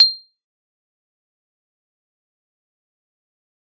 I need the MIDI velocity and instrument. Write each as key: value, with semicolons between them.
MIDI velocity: 25; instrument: acoustic mallet percussion instrument